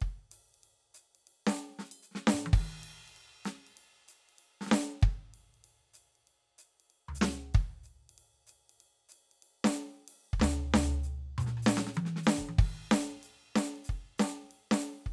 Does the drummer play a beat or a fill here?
beat